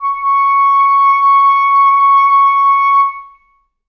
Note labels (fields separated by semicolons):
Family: reed; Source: acoustic; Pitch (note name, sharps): C#6; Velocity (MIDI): 25; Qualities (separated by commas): reverb